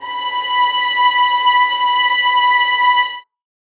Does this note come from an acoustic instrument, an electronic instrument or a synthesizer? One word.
acoustic